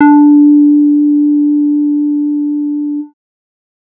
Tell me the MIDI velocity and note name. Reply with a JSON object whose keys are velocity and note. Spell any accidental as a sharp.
{"velocity": 100, "note": "D4"}